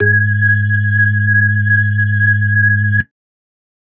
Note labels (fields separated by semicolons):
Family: organ; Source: electronic; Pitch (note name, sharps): G#2; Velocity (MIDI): 25